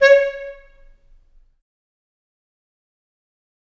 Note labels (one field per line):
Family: reed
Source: acoustic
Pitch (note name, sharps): C#5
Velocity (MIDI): 25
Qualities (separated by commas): fast decay, percussive, reverb